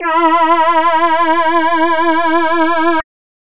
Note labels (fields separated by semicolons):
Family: voice; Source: synthesizer; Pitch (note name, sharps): E4; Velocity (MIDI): 75